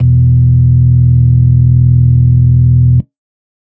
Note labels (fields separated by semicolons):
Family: organ; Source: electronic; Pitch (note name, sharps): E1; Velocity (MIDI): 75; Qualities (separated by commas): dark